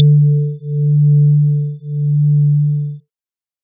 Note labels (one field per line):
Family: organ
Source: electronic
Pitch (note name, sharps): D3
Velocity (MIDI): 75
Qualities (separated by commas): dark